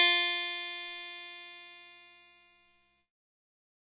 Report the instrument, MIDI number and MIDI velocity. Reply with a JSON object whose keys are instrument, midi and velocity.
{"instrument": "electronic keyboard", "midi": 65, "velocity": 100}